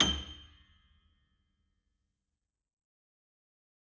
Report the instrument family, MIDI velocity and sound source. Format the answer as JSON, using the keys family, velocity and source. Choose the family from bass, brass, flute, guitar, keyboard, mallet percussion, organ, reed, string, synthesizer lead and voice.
{"family": "keyboard", "velocity": 127, "source": "acoustic"}